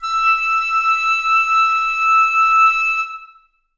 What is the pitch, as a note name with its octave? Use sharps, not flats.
E6